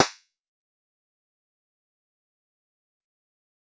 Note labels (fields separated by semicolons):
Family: guitar; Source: synthesizer; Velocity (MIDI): 50; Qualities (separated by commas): fast decay, percussive